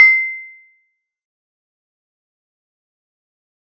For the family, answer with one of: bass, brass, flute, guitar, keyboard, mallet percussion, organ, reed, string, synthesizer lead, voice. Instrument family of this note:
mallet percussion